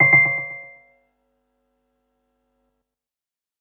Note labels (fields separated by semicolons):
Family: keyboard; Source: electronic; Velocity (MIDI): 50; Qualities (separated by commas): percussive, tempo-synced